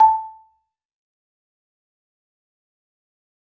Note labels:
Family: mallet percussion; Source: acoustic; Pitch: A5; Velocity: 100; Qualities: fast decay, percussive, reverb

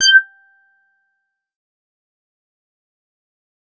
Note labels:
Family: bass; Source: synthesizer; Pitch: G6; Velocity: 75; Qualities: fast decay, percussive

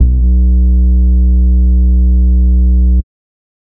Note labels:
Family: bass; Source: synthesizer; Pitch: B1; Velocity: 127; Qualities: dark, distorted, tempo-synced

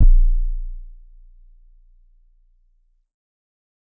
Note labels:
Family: keyboard; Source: electronic; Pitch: A#0; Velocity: 25; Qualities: dark

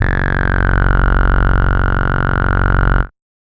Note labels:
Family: bass; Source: synthesizer; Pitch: F#0; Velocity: 25; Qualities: bright, distorted, multiphonic

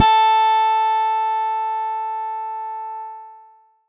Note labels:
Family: keyboard; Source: electronic; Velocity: 127; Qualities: bright, long release

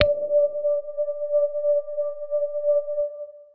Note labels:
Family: guitar; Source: electronic; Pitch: D5; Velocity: 25; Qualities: dark, distorted

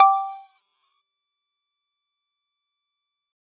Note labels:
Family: mallet percussion; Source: acoustic; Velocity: 50; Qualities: multiphonic, percussive

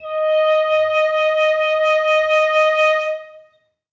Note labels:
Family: flute; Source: acoustic; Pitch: D#5; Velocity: 100; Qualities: reverb

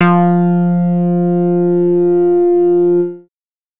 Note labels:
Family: bass; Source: synthesizer; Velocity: 50; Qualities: distorted

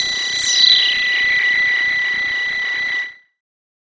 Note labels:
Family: bass; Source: synthesizer; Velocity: 50; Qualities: non-linear envelope

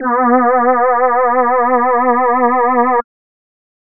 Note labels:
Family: voice; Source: synthesizer; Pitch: B3; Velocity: 50

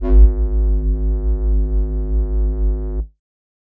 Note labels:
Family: flute; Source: synthesizer; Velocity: 25; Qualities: distorted

